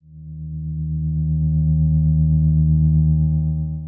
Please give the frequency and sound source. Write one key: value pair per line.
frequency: 77.78 Hz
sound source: electronic